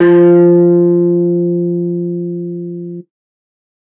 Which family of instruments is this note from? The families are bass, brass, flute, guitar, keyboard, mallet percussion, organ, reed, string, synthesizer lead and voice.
guitar